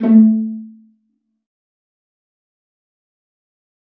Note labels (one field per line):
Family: string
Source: acoustic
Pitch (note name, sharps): A3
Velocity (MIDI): 25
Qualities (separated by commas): dark, fast decay, reverb